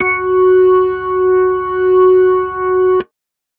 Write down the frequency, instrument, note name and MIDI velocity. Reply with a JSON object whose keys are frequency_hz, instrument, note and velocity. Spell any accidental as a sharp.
{"frequency_hz": 370, "instrument": "electronic organ", "note": "F#4", "velocity": 100}